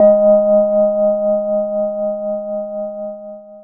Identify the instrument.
electronic keyboard